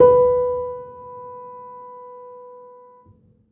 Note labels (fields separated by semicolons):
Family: keyboard; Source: acoustic; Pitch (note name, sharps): B4; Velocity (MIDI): 50; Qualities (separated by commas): reverb